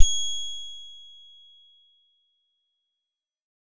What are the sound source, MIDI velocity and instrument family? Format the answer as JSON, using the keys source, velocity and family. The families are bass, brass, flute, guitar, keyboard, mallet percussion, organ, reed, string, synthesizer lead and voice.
{"source": "synthesizer", "velocity": 75, "family": "guitar"}